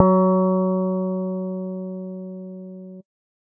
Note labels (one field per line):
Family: bass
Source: synthesizer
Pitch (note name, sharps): F#3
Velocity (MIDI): 25